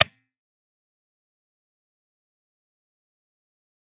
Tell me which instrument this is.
electronic guitar